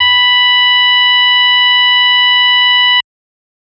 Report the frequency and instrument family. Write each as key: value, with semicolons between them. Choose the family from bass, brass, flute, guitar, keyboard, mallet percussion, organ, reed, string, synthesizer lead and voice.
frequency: 987.8 Hz; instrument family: organ